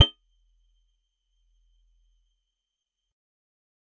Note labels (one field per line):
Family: guitar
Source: acoustic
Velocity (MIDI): 25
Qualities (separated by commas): fast decay, percussive